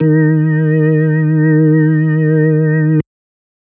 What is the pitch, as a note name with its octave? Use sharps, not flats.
D#3